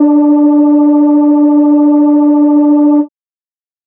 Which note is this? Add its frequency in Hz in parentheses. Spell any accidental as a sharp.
D4 (293.7 Hz)